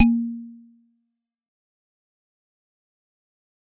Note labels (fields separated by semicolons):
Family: mallet percussion; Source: acoustic; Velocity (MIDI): 50; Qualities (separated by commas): fast decay, percussive